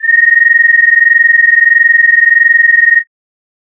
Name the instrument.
synthesizer flute